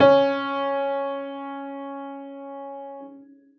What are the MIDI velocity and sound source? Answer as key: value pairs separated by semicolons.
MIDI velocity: 127; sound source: acoustic